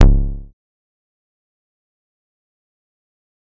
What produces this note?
synthesizer bass